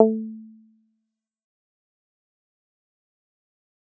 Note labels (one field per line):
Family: guitar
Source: electronic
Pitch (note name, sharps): A3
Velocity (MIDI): 50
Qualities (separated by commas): fast decay, percussive